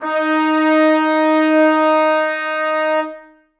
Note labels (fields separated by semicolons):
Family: brass; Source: acoustic; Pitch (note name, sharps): D#4; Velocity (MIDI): 100; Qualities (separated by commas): reverb